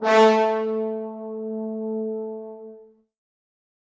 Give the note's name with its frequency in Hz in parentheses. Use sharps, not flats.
A3 (220 Hz)